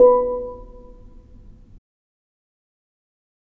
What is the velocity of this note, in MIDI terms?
50